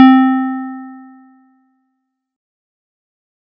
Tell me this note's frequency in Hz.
261.6 Hz